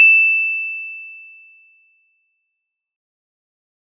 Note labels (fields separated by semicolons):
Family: mallet percussion; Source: acoustic; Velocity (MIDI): 100; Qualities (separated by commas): bright, fast decay